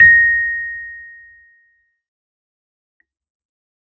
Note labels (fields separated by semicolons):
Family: keyboard; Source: electronic; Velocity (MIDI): 127; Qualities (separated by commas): fast decay